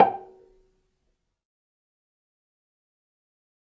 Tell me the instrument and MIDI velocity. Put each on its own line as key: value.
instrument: acoustic string instrument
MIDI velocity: 75